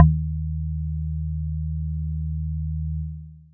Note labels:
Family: mallet percussion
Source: acoustic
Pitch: D#2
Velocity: 50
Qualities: dark

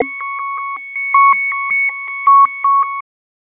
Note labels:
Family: bass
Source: synthesizer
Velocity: 127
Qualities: tempo-synced

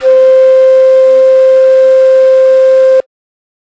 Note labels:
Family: flute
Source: acoustic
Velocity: 127

